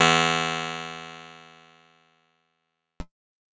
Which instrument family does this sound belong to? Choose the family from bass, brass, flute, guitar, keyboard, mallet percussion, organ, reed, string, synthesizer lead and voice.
keyboard